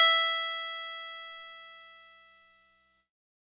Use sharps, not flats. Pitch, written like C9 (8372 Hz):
E5 (659.3 Hz)